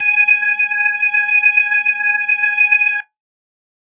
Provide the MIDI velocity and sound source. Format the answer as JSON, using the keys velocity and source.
{"velocity": 25, "source": "electronic"}